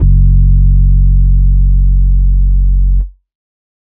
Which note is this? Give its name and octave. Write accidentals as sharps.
F#1